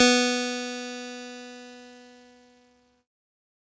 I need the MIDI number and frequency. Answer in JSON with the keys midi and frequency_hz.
{"midi": 59, "frequency_hz": 246.9}